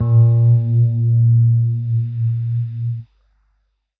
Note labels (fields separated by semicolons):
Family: keyboard; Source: electronic; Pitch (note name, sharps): A#2; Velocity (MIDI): 50; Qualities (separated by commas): dark